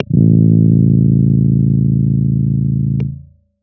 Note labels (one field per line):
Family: keyboard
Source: electronic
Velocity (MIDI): 127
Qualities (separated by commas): dark